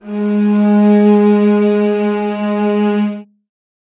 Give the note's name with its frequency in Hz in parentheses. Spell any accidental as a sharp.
G#3 (207.7 Hz)